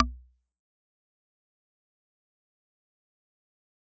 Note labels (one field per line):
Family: mallet percussion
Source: acoustic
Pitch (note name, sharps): B1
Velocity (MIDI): 75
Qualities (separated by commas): fast decay, percussive